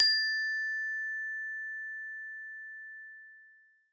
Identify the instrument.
acoustic mallet percussion instrument